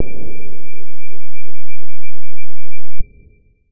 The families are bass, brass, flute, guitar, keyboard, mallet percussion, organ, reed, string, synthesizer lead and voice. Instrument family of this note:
guitar